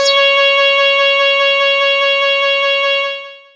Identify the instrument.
synthesizer bass